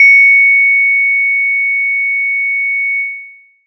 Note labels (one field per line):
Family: mallet percussion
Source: acoustic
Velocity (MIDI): 127